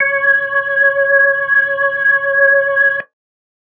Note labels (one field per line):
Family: organ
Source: electronic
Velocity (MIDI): 25